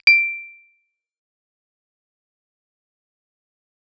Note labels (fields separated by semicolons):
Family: bass; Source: synthesizer; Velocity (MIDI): 127; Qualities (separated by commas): fast decay, percussive